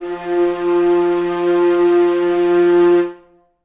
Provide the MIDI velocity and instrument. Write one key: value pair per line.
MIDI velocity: 50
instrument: acoustic string instrument